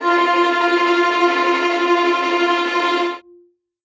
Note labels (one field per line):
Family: string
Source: acoustic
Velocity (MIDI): 127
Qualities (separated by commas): bright, non-linear envelope, reverb